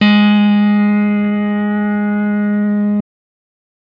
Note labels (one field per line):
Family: keyboard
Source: electronic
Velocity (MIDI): 127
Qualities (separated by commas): bright